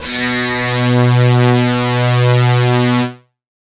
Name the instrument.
electronic guitar